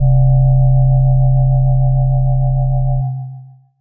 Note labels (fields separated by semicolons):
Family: mallet percussion; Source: electronic; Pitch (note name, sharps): C1; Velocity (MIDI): 25; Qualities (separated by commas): long release